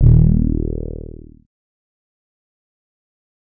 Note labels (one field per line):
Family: bass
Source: synthesizer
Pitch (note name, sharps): D#1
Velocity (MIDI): 75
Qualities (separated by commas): distorted, fast decay